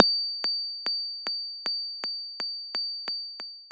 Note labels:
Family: guitar; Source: electronic; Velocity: 127; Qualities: long release

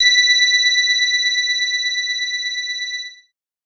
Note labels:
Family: bass; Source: synthesizer; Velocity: 127

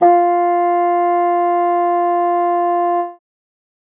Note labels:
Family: reed; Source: acoustic; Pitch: F4; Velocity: 127

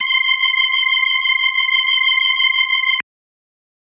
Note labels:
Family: organ; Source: electronic; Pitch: C6; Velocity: 127

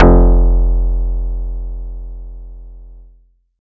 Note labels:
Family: guitar; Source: acoustic; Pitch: F1; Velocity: 50

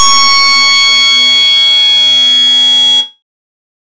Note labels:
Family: bass; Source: synthesizer; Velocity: 127; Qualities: bright, distorted

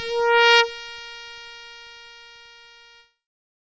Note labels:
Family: keyboard; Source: synthesizer; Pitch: A#4; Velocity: 25; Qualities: bright, distorted

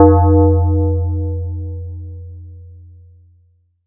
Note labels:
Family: mallet percussion; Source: electronic; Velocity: 100; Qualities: multiphonic

